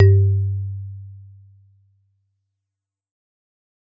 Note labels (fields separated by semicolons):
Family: mallet percussion; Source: acoustic; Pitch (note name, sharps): G2; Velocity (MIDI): 127; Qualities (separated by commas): dark, fast decay